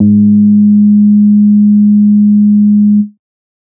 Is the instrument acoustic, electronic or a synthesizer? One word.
synthesizer